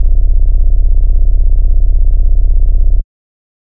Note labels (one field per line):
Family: bass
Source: synthesizer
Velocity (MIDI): 75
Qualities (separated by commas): dark, distorted